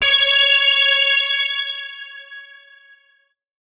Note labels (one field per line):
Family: guitar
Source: electronic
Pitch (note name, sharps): C#5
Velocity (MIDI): 127